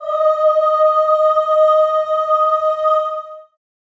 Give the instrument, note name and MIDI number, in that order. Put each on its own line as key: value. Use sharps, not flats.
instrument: acoustic voice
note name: D#5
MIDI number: 75